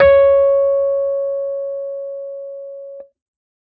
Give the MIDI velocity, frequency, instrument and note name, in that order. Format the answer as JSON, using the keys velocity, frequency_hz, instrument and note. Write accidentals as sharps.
{"velocity": 127, "frequency_hz": 554.4, "instrument": "electronic keyboard", "note": "C#5"}